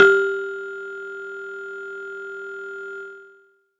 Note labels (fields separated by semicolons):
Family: mallet percussion; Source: acoustic; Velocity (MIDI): 50; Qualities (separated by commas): distorted